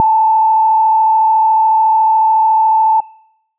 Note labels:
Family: bass; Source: synthesizer; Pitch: A5; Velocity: 100

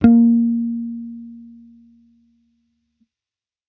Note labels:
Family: bass; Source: electronic; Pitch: A#3; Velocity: 25

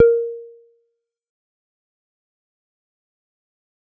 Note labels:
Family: bass; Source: synthesizer; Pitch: A#4; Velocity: 50; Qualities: fast decay, percussive

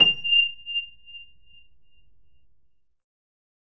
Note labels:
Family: keyboard; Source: electronic; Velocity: 50; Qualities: bright, reverb

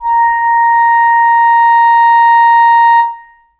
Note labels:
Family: reed; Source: acoustic; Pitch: A#5; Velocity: 75; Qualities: reverb

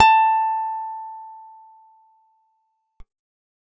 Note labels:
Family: guitar; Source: acoustic; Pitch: A5; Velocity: 75

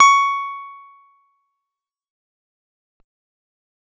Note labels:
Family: guitar; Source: acoustic; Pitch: C#6; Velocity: 75; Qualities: fast decay

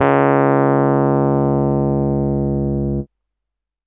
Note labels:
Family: keyboard; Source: electronic; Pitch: C#2; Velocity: 127; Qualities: distorted

